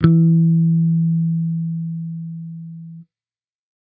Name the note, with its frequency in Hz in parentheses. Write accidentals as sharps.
E3 (164.8 Hz)